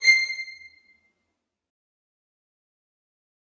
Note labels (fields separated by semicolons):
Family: string; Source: acoustic; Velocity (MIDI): 50; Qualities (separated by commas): bright, fast decay, percussive, reverb